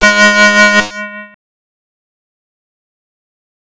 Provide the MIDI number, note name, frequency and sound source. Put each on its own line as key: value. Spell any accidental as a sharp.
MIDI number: 56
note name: G#3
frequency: 207.7 Hz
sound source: synthesizer